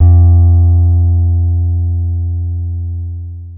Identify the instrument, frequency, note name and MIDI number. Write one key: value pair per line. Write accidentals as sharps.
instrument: acoustic guitar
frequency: 87.31 Hz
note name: F2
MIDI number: 41